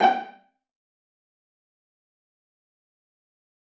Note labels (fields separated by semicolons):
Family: string; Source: acoustic; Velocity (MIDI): 127; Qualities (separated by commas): fast decay, percussive, reverb